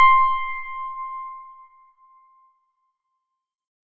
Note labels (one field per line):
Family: organ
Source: electronic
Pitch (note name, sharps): C6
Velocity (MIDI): 127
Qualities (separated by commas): bright